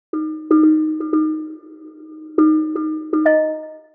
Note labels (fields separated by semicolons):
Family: mallet percussion; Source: synthesizer; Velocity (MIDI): 25; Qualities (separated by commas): long release, multiphonic, percussive, tempo-synced